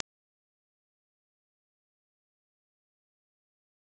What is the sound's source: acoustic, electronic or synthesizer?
synthesizer